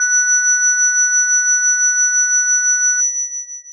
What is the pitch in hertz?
1480 Hz